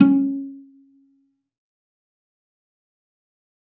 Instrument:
acoustic string instrument